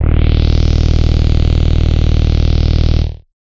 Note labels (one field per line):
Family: bass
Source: synthesizer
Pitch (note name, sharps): D#0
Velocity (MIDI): 25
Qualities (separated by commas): bright, distorted